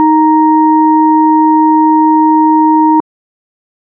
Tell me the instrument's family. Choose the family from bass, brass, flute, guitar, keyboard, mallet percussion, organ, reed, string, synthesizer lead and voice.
organ